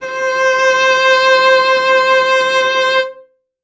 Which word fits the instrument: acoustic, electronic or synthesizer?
acoustic